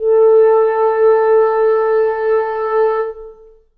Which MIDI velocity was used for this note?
50